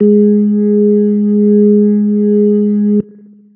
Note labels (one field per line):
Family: organ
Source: electronic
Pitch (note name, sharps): G#3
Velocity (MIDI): 75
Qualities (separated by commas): dark, long release